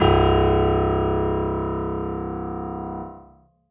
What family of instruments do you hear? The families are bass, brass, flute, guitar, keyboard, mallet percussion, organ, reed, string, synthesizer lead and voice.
keyboard